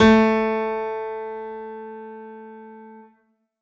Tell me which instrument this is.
acoustic keyboard